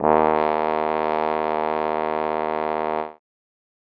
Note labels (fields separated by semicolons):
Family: brass; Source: acoustic; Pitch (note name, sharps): D#2; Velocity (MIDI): 75